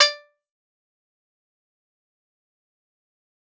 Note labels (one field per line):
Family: guitar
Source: acoustic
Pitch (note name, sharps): D5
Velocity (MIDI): 127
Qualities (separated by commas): fast decay, percussive